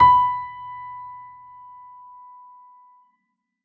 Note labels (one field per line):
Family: keyboard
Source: acoustic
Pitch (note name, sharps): B5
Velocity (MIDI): 100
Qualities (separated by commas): reverb